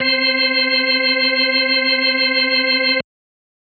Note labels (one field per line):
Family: organ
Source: electronic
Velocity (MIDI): 75